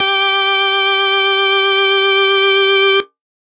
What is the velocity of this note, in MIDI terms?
100